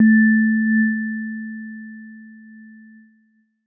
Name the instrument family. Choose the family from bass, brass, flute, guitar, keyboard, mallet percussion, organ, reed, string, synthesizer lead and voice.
keyboard